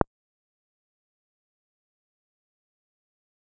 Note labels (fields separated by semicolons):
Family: guitar; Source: electronic; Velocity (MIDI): 100; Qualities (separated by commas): fast decay, percussive